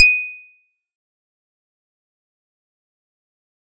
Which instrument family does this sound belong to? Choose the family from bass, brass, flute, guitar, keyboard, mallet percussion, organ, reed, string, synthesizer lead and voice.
mallet percussion